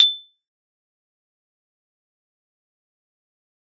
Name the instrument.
acoustic mallet percussion instrument